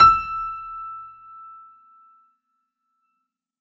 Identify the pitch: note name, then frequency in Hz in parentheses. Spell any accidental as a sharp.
E6 (1319 Hz)